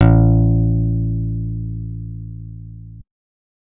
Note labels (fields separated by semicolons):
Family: guitar; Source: acoustic; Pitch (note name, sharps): A1; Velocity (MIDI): 127